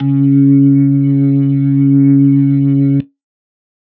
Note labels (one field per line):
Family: organ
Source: electronic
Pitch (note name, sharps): C#3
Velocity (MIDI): 50